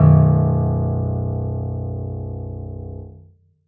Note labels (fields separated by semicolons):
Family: keyboard; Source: acoustic; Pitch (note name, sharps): B0; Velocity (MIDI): 100; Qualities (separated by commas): reverb